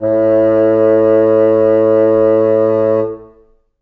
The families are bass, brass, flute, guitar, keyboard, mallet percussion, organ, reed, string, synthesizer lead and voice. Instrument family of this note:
reed